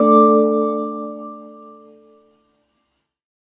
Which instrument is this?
synthesizer keyboard